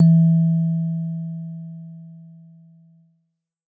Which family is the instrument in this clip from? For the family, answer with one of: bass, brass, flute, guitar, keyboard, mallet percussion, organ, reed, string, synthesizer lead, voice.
mallet percussion